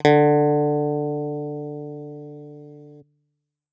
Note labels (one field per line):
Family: guitar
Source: electronic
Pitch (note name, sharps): D3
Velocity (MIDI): 127